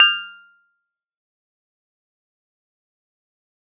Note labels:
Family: keyboard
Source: electronic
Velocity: 50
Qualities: fast decay, percussive

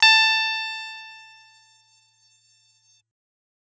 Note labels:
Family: guitar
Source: electronic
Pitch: A5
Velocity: 127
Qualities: bright

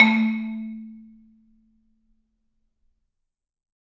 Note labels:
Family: mallet percussion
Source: acoustic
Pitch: A3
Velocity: 127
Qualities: reverb

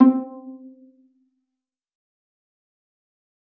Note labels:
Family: string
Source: acoustic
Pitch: C4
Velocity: 127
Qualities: dark, fast decay, percussive, reverb

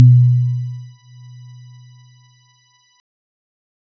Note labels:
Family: keyboard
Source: electronic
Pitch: B2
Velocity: 127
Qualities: dark

